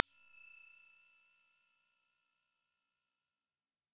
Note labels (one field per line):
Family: mallet percussion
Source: electronic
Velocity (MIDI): 100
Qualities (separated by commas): bright, distorted, long release, non-linear envelope